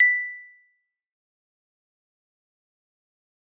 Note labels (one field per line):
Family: mallet percussion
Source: acoustic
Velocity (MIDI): 75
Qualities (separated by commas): fast decay, percussive